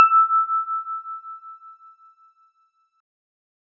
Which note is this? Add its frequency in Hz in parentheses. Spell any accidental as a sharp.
E6 (1319 Hz)